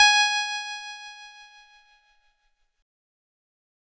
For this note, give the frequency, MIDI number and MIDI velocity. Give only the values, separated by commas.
830.6 Hz, 80, 50